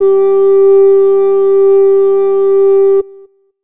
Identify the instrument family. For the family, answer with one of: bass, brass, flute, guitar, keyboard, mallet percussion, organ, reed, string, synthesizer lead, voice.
flute